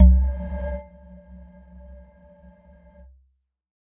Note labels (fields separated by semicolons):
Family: mallet percussion; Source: electronic; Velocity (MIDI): 100; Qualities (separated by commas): dark, non-linear envelope